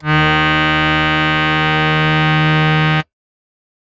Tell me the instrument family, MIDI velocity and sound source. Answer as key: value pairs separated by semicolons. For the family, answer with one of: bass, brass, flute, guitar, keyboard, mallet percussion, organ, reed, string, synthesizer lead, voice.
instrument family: keyboard; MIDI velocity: 50; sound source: acoustic